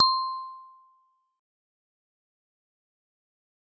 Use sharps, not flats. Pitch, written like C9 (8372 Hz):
C6 (1047 Hz)